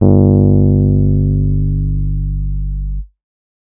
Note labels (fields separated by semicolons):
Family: keyboard; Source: electronic; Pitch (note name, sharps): G1; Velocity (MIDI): 50; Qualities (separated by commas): distorted